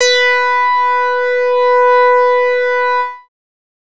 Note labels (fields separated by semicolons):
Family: bass; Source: synthesizer; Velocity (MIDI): 100; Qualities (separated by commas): distorted